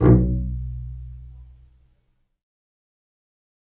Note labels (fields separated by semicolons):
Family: string; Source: acoustic; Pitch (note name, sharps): B1; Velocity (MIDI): 75; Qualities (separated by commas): fast decay, reverb